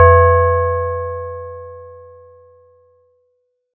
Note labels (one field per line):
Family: mallet percussion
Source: acoustic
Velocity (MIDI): 127